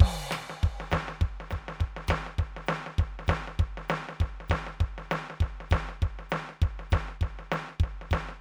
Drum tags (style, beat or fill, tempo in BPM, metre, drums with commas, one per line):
rockabilly
beat
200 BPM
4/4
crash, hi-hat pedal, snare, kick